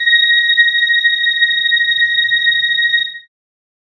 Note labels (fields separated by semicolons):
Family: keyboard; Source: synthesizer; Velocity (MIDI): 50; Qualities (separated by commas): bright